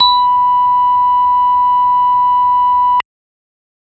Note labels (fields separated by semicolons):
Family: organ; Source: electronic; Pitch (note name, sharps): B5; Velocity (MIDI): 25